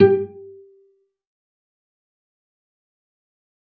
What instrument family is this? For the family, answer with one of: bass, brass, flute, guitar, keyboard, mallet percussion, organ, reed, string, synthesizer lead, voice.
string